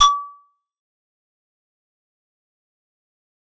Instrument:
acoustic keyboard